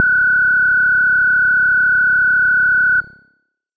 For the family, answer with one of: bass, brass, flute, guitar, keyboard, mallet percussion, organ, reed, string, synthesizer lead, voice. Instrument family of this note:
bass